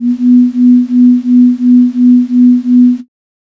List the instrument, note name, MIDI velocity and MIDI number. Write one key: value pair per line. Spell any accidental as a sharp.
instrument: synthesizer flute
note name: B3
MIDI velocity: 25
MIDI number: 59